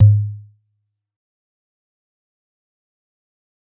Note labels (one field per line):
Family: mallet percussion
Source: acoustic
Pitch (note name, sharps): G#2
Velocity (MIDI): 100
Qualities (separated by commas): dark, fast decay, percussive